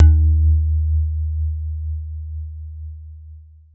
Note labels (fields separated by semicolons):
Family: mallet percussion; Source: acoustic; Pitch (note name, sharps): D#2; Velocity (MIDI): 100; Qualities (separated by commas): long release